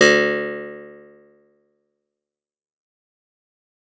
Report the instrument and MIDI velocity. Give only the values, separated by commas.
acoustic guitar, 50